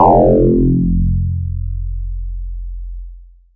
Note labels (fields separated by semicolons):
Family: bass; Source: synthesizer; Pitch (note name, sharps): F1; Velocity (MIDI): 127; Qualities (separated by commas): distorted